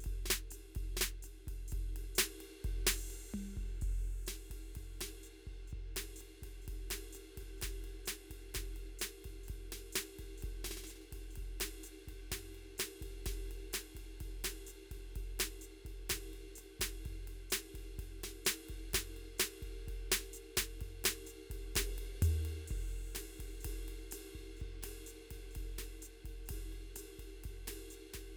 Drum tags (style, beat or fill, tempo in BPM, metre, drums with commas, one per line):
bossa nova
beat
127 BPM
4/4
crash, ride, hi-hat pedal, snare, mid tom, floor tom, kick